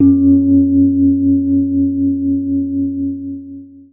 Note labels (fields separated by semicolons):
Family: keyboard; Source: electronic; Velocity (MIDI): 100; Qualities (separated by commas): dark, long release, reverb